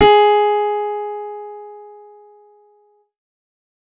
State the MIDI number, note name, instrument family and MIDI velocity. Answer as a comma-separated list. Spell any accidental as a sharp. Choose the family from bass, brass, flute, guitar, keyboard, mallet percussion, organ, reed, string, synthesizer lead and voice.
68, G#4, keyboard, 127